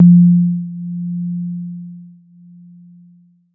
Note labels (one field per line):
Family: keyboard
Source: electronic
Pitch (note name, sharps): F3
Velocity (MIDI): 75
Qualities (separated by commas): dark